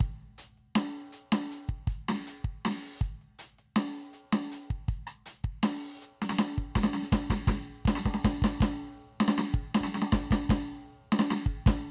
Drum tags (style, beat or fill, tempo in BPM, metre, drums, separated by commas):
funk, beat, 80 BPM, 4/4, closed hi-hat, open hi-hat, hi-hat pedal, snare, cross-stick, kick